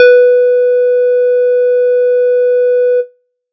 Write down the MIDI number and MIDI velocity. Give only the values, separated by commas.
71, 100